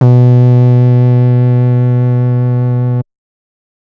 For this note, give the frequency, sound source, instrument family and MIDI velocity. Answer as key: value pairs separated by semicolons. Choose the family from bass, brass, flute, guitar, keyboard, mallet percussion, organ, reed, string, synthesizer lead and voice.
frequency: 123.5 Hz; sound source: synthesizer; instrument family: bass; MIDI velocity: 127